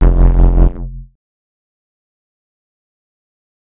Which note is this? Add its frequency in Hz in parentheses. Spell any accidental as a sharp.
F1 (43.65 Hz)